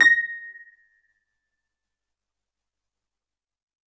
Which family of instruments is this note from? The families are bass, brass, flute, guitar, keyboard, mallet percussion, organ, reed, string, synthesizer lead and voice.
keyboard